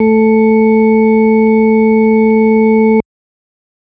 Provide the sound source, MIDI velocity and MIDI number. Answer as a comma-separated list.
electronic, 75, 57